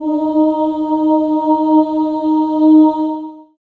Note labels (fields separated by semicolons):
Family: voice; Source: acoustic; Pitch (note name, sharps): D#4; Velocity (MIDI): 127; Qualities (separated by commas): long release, reverb